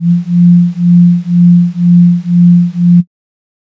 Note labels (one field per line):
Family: flute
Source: synthesizer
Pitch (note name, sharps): F3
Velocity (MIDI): 100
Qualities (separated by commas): dark